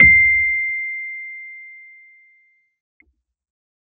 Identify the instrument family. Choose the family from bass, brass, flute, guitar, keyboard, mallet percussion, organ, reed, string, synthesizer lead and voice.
keyboard